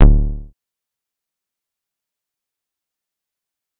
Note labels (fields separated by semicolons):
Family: bass; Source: synthesizer; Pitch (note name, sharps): D1; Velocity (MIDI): 127; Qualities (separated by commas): dark, fast decay, percussive